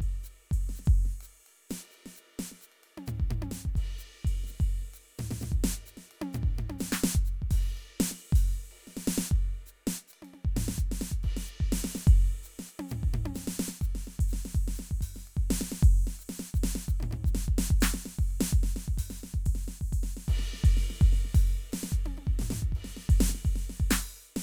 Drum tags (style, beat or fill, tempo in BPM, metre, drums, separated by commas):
linear jazz, beat, 128 BPM, 4/4, crash, ride, ride bell, open hi-hat, hi-hat pedal, snare, high tom, floor tom, kick